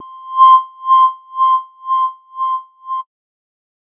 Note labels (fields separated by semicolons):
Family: bass; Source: synthesizer; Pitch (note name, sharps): C6; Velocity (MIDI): 25; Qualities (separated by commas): distorted